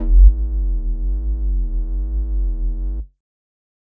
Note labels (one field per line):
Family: flute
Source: synthesizer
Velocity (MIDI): 25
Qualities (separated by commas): distorted